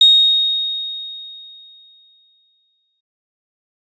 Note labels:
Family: keyboard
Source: electronic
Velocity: 127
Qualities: bright

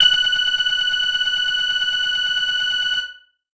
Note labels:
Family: keyboard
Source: electronic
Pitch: F#6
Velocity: 100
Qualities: distorted

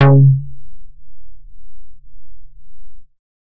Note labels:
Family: bass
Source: synthesizer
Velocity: 100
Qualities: distorted

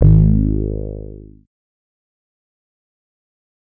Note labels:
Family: bass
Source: synthesizer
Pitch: G#1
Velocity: 127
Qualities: distorted, fast decay

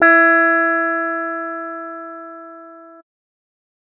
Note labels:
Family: keyboard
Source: electronic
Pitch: E4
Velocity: 75

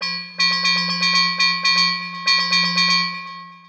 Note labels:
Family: mallet percussion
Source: synthesizer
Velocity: 100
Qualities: long release, multiphonic, tempo-synced

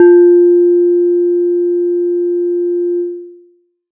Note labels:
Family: mallet percussion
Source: acoustic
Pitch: F4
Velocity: 75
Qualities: long release

